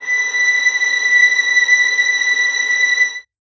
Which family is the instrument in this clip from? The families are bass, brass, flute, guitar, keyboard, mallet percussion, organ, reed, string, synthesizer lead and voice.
string